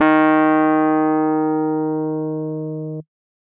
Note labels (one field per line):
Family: keyboard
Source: electronic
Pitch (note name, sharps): D#3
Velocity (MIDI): 127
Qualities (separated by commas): distorted